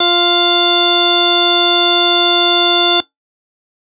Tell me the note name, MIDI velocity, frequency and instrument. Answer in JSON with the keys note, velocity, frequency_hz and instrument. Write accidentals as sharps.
{"note": "F4", "velocity": 100, "frequency_hz": 349.2, "instrument": "electronic organ"}